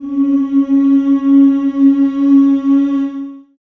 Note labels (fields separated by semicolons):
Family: voice; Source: acoustic; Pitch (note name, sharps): C#4; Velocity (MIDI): 127; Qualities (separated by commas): dark, long release, reverb